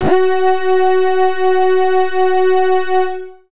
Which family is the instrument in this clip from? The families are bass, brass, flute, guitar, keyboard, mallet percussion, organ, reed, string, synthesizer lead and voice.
bass